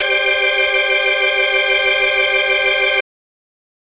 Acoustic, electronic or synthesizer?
electronic